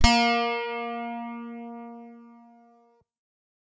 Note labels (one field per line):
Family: guitar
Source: electronic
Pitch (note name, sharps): A#3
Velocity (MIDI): 127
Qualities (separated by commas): bright